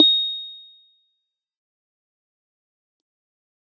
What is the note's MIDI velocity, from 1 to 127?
50